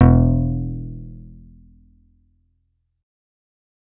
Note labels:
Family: bass; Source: synthesizer; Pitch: E1; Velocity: 127

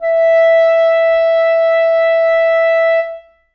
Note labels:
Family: reed; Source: acoustic; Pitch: E5; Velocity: 100; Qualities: reverb

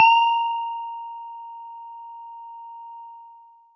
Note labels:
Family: mallet percussion; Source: acoustic; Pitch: A#5; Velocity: 100

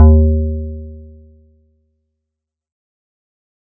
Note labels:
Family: keyboard; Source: electronic; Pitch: D#2; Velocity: 75; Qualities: dark, fast decay

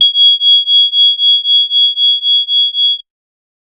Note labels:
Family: organ; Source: electronic; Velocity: 100; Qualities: bright

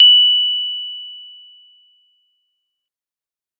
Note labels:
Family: mallet percussion; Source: acoustic; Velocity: 75; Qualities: bright

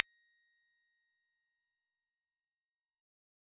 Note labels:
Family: bass; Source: synthesizer; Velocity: 50; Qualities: fast decay, percussive

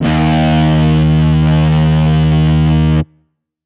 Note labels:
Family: guitar; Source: electronic; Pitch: D#2; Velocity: 50; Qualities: bright, distorted

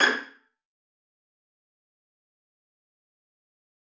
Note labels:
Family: string; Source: acoustic; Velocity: 127; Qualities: fast decay, percussive, reverb

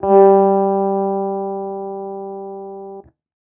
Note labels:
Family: guitar; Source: electronic; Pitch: G3; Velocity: 75; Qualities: non-linear envelope

